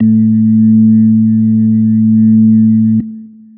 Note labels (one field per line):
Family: organ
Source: electronic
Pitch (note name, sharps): A2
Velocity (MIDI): 50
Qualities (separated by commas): dark, long release